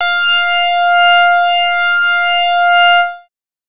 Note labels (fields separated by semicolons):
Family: bass; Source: synthesizer; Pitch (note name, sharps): F5; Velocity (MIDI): 75; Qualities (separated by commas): bright, distorted